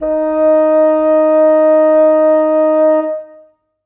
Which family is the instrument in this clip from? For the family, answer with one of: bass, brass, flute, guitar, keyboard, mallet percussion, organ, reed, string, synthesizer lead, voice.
reed